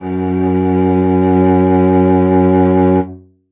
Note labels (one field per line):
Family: string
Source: acoustic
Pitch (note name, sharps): F#2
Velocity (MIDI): 25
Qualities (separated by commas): reverb